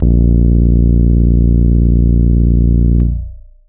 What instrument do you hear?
electronic keyboard